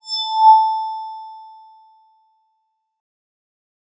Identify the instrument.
electronic mallet percussion instrument